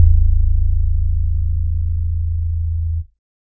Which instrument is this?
electronic organ